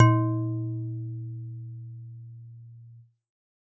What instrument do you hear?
acoustic mallet percussion instrument